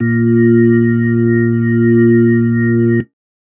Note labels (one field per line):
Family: organ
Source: electronic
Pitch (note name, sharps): A#2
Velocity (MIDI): 75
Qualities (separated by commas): dark